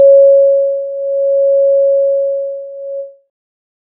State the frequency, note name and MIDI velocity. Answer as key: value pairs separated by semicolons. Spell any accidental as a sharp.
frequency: 554.4 Hz; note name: C#5; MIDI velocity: 127